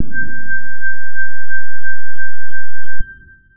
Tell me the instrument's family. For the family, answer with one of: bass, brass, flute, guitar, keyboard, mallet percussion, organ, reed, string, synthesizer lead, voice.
guitar